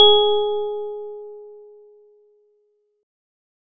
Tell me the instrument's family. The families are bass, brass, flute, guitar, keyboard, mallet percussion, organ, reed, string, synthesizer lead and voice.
organ